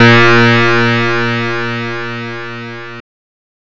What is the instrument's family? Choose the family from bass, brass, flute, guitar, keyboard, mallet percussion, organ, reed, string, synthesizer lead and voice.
guitar